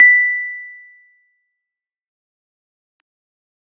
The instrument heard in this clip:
electronic keyboard